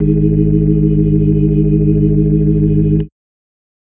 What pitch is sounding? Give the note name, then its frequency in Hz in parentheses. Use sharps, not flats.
G#1 (51.91 Hz)